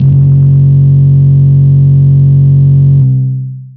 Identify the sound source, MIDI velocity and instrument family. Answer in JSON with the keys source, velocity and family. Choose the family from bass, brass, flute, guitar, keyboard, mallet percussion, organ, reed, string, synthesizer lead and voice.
{"source": "electronic", "velocity": 127, "family": "guitar"}